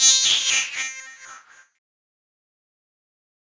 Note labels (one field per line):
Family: keyboard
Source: electronic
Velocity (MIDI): 127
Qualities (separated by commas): distorted, fast decay, non-linear envelope